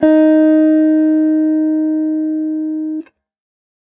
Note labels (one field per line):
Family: guitar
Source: electronic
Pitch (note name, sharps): D#4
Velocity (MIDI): 100